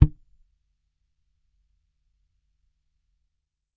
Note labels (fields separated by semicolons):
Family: bass; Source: electronic; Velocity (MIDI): 25; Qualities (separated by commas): percussive